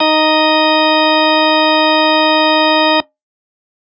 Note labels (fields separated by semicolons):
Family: organ; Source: electronic; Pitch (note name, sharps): D#4; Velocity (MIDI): 50